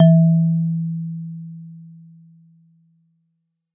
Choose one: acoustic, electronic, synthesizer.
acoustic